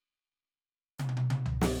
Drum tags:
Afro-Cuban bembé, fill, 122 BPM, 4/4, crash, hi-hat pedal, snare, high tom, floor tom

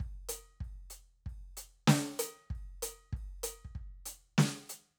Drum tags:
funk, beat, 96 BPM, 4/4, crash, ride, closed hi-hat, snare, kick

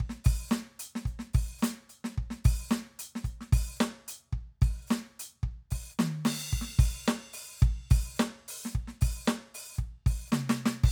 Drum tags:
swing, beat, 110 BPM, 4/4, crash, closed hi-hat, open hi-hat, hi-hat pedal, snare, high tom, mid tom, kick

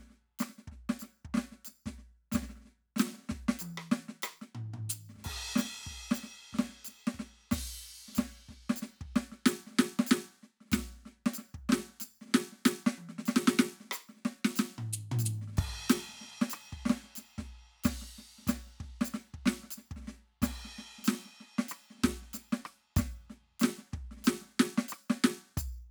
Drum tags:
New Orleans funk, beat, 93 BPM, 4/4, crash, ride, percussion, snare, cross-stick, high tom, floor tom, kick

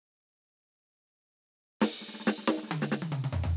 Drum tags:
hip-hop, fill, 67 BPM, 4/4, ride, open hi-hat, snare, high tom, mid tom, floor tom

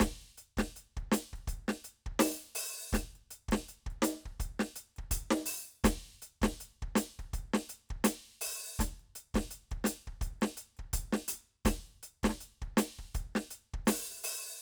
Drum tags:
New Orleans funk, beat, 82 BPM, 4/4, closed hi-hat, open hi-hat, hi-hat pedal, snare, kick

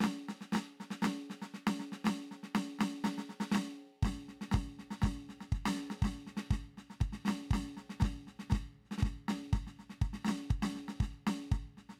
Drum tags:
march, beat, 120 BPM, 4/4, snare, kick

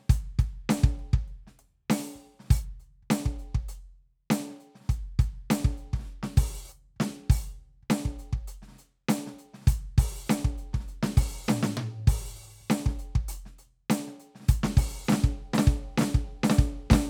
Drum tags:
Latin funk, beat, 100 BPM, 4/4, crash, ride, closed hi-hat, open hi-hat, hi-hat pedal, snare, high tom, kick

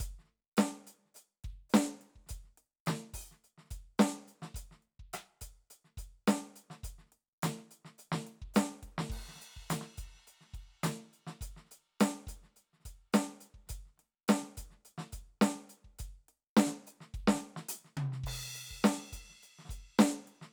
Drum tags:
rock, beat, 105 BPM, 4/4, crash, closed hi-hat, open hi-hat, hi-hat pedal, snare, cross-stick, high tom, kick

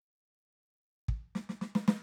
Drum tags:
country, fill, 114 BPM, 4/4, snare, kick

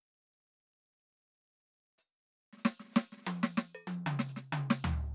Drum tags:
New Orleans funk, fill, 93 BPM, 4/4, open hi-hat, hi-hat pedal, percussion, snare, high tom, mid tom, floor tom

